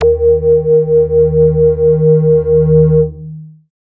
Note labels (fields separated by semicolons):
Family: bass; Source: synthesizer; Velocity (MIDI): 75; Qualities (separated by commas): distorted, long release, multiphonic